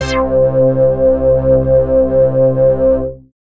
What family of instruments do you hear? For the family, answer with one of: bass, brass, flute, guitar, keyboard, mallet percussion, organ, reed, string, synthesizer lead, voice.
bass